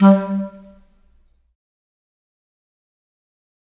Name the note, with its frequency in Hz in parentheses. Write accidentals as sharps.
G3 (196 Hz)